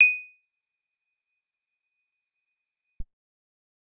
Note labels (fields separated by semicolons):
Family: guitar; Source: acoustic; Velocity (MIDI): 100; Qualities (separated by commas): bright, percussive